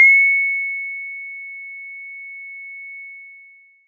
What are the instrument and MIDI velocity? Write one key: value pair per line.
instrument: acoustic mallet percussion instrument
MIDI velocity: 25